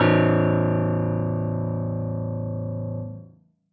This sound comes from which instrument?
acoustic keyboard